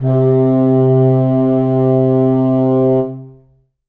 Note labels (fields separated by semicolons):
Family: reed; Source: acoustic; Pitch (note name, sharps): C3; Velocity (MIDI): 25; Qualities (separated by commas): reverb